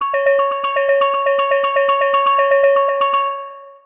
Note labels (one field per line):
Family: mallet percussion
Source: synthesizer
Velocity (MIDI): 127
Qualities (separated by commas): long release, multiphonic, percussive, tempo-synced